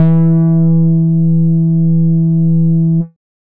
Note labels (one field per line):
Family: bass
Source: synthesizer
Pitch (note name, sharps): E3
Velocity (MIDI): 25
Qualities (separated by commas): distorted, multiphonic, tempo-synced